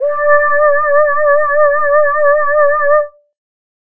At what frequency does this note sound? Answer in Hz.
587.3 Hz